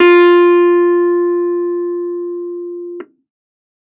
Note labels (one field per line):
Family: keyboard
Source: electronic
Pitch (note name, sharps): F4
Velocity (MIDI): 100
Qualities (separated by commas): distorted